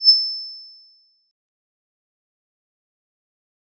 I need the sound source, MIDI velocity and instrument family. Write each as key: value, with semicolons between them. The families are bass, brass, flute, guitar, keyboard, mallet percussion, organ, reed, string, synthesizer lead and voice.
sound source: electronic; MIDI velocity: 50; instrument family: mallet percussion